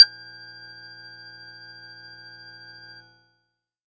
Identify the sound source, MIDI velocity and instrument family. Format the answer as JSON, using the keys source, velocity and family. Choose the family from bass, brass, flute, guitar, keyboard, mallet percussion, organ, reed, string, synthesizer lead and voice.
{"source": "synthesizer", "velocity": 25, "family": "bass"}